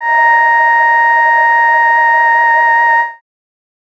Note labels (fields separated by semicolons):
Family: voice; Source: synthesizer; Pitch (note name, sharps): A#5; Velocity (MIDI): 25